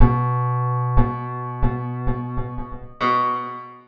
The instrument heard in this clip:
acoustic guitar